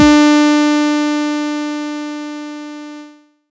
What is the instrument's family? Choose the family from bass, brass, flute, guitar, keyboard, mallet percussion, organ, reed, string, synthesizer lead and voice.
bass